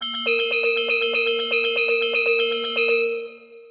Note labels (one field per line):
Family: mallet percussion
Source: synthesizer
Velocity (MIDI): 127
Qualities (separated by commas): bright, long release, multiphonic, tempo-synced